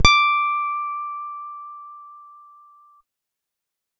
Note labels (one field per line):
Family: guitar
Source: electronic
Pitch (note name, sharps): D6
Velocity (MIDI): 75